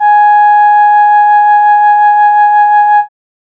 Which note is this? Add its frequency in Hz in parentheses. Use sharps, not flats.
G#5 (830.6 Hz)